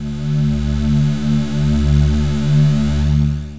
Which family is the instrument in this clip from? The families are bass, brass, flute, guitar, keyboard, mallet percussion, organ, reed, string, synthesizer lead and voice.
voice